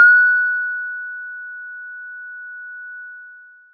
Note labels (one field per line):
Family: mallet percussion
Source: acoustic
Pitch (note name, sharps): F#6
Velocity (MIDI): 25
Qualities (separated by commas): long release